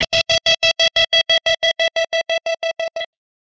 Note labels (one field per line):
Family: guitar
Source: electronic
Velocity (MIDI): 100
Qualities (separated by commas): bright, distorted, tempo-synced